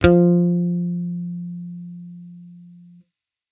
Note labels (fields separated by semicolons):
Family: bass; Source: electronic; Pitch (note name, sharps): F3; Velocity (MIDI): 127; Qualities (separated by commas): distorted